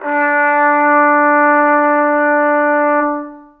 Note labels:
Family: brass; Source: acoustic; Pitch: D4; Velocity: 50; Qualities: long release, reverb

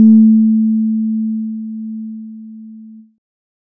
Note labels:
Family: keyboard; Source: electronic; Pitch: A3; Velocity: 25; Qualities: dark

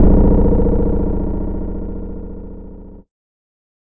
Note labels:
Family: guitar; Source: electronic; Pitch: A#-1; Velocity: 75; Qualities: bright, distorted

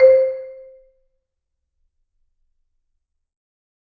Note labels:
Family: mallet percussion; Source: acoustic; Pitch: C5; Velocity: 127; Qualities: percussive, reverb

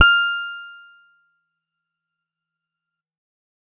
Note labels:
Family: guitar; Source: electronic; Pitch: F6; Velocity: 50; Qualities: bright, fast decay

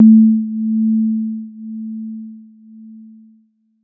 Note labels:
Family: keyboard; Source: electronic; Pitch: A3; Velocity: 100; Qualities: dark

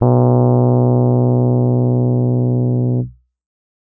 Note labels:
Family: keyboard; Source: electronic; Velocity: 127; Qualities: distorted

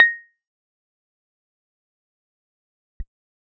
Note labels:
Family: keyboard; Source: electronic; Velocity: 50; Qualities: fast decay, percussive

